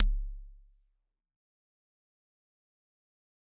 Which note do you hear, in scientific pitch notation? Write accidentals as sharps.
C#1